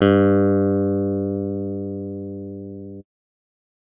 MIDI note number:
43